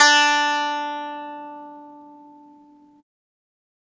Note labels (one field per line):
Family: guitar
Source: acoustic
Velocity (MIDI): 25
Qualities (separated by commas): bright, multiphonic, reverb